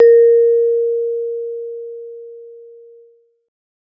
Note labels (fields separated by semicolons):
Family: mallet percussion; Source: acoustic; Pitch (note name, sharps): A#4; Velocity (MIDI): 25